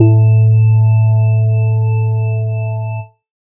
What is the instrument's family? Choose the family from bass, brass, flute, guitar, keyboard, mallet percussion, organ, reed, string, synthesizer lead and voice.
organ